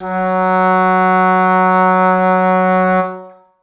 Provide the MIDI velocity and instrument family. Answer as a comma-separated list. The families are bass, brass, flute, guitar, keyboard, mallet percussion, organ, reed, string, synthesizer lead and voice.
25, reed